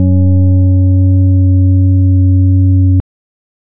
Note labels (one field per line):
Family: organ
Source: electronic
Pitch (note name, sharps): F#2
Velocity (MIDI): 25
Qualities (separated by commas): dark